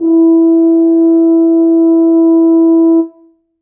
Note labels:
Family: brass; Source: acoustic; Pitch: E4; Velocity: 75; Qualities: reverb

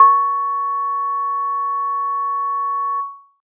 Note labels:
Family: keyboard; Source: electronic; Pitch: C#6; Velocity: 100

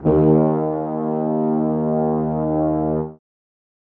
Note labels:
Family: brass; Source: acoustic; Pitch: D#2; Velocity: 75; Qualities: reverb

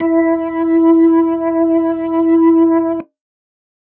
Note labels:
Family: organ; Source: electronic; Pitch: E4; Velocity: 50

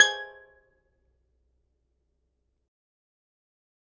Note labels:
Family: mallet percussion; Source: acoustic; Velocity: 100; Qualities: fast decay, percussive, reverb

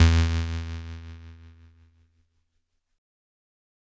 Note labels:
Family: keyboard; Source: electronic; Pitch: E2; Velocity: 50; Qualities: bright, distorted

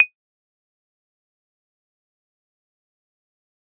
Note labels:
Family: mallet percussion; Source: acoustic; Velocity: 75; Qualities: dark, fast decay, percussive, reverb

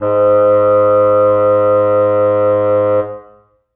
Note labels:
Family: reed; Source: acoustic; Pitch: G#2; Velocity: 127; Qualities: reverb

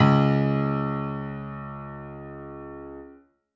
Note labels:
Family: keyboard; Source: acoustic; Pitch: C#2; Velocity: 127; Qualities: bright

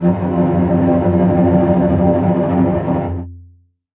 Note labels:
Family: string; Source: acoustic; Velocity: 50; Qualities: long release, non-linear envelope, reverb

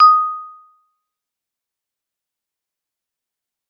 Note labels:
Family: mallet percussion; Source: acoustic; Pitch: D#6; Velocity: 127; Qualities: fast decay, percussive

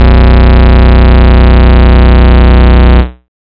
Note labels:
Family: bass; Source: synthesizer; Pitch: B0; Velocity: 25; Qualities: bright, distorted

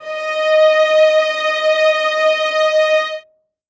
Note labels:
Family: string; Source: acoustic; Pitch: D#5; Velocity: 75; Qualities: reverb

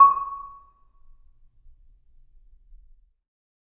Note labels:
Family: mallet percussion; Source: acoustic; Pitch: C#6; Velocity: 75; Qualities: percussive, reverb

